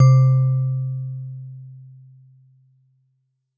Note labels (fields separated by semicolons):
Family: mallet percussion; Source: acoustic; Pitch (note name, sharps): C3; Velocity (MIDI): 75